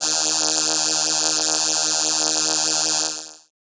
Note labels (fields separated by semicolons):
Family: keyboard; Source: synthesizer; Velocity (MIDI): 50; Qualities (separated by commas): bright